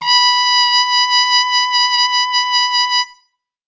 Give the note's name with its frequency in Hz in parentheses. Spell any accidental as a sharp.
B5 (987.8 Hz)